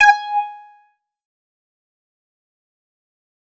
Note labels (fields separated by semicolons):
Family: bass; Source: synthesizer; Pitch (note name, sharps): G#5; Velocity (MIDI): 100; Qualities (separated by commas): distorted, fast decay